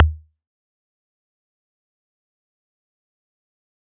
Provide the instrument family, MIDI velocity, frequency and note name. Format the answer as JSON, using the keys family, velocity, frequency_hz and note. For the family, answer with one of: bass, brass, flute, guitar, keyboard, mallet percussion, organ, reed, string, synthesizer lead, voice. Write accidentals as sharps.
{"family": "mallet percussion", "velocity": 127, "frequency_hz": 77.78, "note": "D#2"}